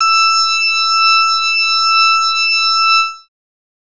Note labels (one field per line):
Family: bass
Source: synthesizer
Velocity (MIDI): 75